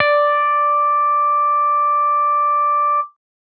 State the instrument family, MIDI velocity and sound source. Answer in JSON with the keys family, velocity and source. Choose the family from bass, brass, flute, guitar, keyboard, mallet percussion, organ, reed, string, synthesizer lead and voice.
{"family": "bass", "velocity": 100, "source": "synthesizer"}